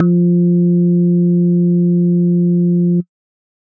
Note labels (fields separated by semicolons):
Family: organ; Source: electronic; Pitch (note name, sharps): F3; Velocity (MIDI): 25